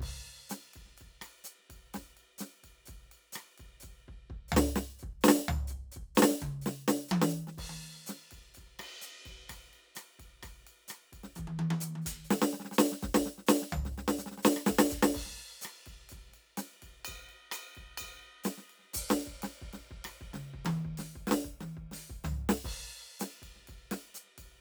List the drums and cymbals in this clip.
crash, ride, ride bell, closed hi-hat, hi-hat pedal, snare, cross-stick, high tom, mid tom, floor tom and kick